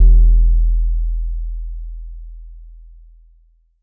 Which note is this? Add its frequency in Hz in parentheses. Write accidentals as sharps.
E1 (41.2 Hz)